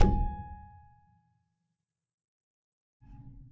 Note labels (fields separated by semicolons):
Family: keyboard; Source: acoustic; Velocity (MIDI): 50; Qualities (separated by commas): percussive, reverb